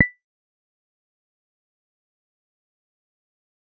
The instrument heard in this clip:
synthesizer bass